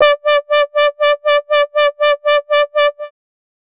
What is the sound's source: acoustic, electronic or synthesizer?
synthesizer